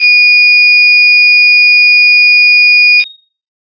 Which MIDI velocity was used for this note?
25